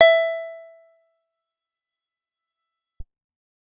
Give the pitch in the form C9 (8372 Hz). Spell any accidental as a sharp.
E5 (659.3 Hz)